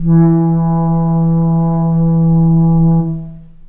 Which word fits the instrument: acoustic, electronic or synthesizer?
acoustic